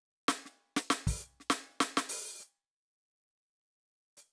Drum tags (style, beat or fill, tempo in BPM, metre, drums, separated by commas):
funk, fill, 100 BPM, 4/4, open hi-hat, hi-hat pedal, snare, kick